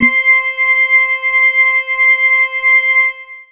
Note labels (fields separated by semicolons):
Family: organ; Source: electronic; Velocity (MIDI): 100; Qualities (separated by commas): long release, reverb